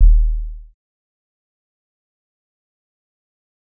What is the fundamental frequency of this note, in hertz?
38.89 Hz